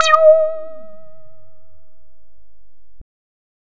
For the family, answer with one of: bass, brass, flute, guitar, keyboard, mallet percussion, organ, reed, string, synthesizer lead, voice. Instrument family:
bass